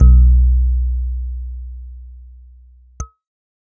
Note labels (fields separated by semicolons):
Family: keyboard; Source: electronic; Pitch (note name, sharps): B1; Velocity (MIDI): 25